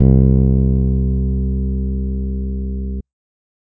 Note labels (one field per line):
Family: bass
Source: electronic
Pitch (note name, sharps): C2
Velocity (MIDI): 127